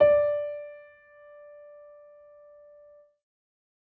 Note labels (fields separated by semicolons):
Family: keyboard; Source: acoustic; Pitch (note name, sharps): D5; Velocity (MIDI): 25